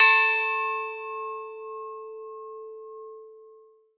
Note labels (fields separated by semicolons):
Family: mallet percussion; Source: acoustic; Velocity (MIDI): 50; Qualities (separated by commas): reverb